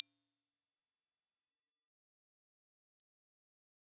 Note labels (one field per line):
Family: keyboard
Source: acoustic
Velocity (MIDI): 127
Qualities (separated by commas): bright, fast decay, percussive